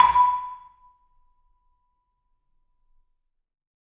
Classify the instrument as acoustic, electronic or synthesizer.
acoustic